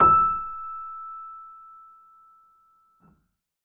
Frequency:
1319 Hz